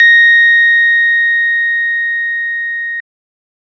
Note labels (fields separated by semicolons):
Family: organ; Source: electronic; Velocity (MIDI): 100; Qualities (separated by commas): bright